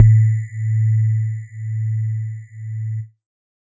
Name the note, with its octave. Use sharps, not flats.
A2